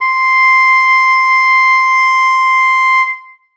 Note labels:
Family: reed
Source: acoustic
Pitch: C6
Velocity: 127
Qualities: reverb

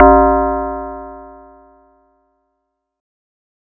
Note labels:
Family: mallet percussion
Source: acoustic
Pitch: A1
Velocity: 75

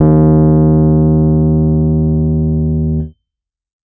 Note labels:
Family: keyboard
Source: electronic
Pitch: D#2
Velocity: 100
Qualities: distorted

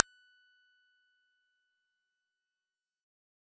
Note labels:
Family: bass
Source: synthesizer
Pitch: F#6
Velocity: 75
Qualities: fast decay, percussive

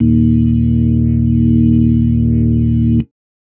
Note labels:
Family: organ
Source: electronic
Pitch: D#1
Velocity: 75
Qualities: dark

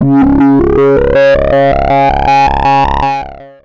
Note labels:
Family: bass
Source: synthesizer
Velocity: 127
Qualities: distorted, long release, multiphonic, tempo-synced

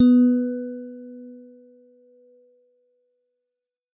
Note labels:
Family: mallet percussion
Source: acoustic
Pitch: B3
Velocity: 75

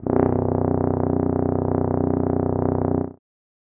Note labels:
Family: brass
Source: acoustic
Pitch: B0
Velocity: 127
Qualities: dark

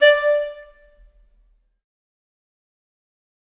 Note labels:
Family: reed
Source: acoustic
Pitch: D5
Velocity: 100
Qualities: fast decay, reverb

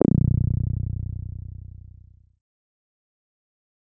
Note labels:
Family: synthesizer lead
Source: synthesizer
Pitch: B0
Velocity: 25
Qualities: distorted, fast decay

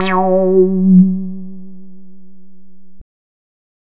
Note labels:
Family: bass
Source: synthesizer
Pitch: F#3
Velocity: 75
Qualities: distorted

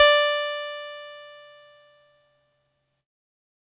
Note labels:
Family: keyboard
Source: electronic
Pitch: D5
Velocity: 75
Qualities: bright, distorted

